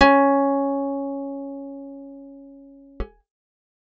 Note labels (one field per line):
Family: guitar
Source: acoustic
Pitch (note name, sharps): C#4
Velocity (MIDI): 127